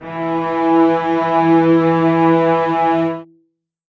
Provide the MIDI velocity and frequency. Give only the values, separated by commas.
75, 164.8 Hz